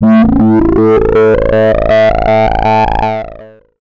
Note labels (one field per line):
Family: bass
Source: synthesizer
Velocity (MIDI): 50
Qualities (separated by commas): distorted, long release, multiphonic, tempo-synced